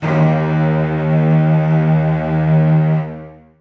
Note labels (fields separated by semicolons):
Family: string; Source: acoustic; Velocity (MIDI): 127; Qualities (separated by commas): long release, reverb